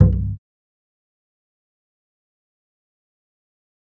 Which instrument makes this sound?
electronic bass